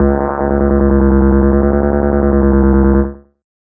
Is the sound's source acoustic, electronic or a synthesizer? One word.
synthesizer